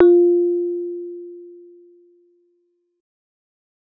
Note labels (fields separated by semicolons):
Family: keyboard; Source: electronic; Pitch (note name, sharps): F4; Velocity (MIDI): 25